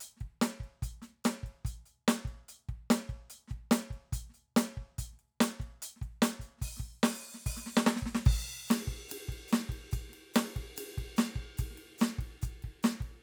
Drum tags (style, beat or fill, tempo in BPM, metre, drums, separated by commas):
rock, beat, 145 BPM, 4/4, crash, ride, ride bell, closed hi-hat, open hi-hat, hi-hat pedal, snare, kick